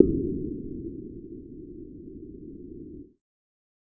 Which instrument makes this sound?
synthesizer bass